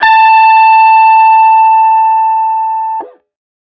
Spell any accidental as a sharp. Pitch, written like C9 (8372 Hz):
A5 (880 Hz)